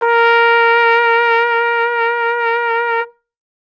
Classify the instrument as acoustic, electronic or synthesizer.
acoustic